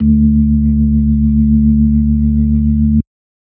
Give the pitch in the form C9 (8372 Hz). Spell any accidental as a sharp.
D2 (73.42 Hz)